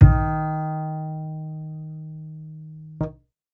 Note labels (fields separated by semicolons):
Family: bass; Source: acoustic; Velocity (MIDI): 75